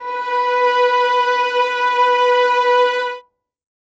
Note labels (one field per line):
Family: string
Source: acoustic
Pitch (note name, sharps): B4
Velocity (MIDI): 75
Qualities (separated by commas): reverb